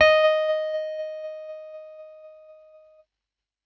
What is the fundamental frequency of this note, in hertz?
622.3 Hz